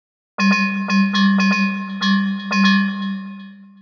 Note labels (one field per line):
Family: mallet percussion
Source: synthesizer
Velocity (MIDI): 50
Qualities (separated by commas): long release, multiphonic, tempo-synced